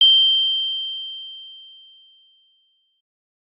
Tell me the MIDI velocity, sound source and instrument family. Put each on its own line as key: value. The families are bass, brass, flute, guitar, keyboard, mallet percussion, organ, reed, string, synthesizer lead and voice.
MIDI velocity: 127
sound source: electronic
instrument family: keyboard